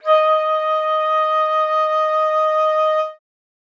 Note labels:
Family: flute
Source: acoustic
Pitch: D#5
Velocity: 127

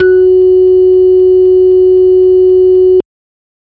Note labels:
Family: organ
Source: electronic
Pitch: F#4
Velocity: 75

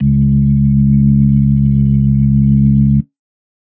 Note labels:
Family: organ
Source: electronic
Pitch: C#2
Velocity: 100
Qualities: dark

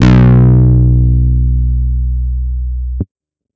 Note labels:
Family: guitar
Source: electronic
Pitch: B1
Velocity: 75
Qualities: bright, distorted

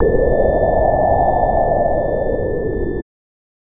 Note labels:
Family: bass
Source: synthesizer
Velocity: 75

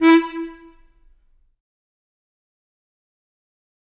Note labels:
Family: reed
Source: acoustic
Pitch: E4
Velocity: 127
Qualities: fast decay, percussive, reverb

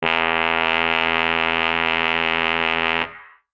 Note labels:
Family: brass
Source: acoustic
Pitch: E2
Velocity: 127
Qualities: bright

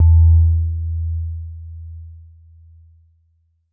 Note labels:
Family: keyboard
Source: electronic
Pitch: E2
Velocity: 50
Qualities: dark

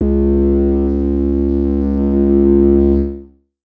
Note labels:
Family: synthesizer lead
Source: synthesizer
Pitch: C#2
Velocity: 127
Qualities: distorted, multiphonic, non-linear envelope

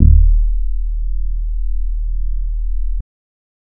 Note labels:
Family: bass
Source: synthesizer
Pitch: D#1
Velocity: 50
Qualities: dark

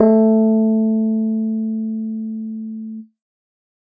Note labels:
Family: keyboard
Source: electronic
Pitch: A3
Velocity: 75

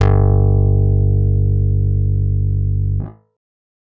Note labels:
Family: guitar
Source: electronic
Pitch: G1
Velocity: 100

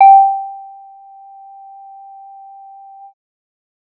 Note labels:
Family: bass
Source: synthesizer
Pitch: G5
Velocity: 75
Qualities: percussive

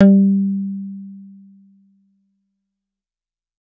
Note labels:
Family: bass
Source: synthesizer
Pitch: G3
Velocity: 127

